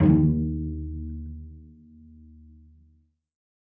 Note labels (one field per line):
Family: string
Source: acoustic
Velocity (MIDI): 50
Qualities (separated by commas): dark, reverb